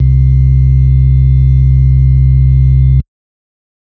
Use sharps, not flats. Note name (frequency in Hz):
C2 (65.41 Hz)